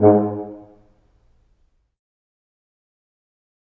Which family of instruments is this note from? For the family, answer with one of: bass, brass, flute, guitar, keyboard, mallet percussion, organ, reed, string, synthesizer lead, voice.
brass